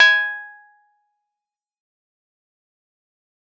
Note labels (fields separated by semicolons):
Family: keyboard; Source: electronic; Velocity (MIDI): 127; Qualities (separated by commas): fast decay, percussive